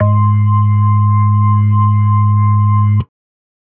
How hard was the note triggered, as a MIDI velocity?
100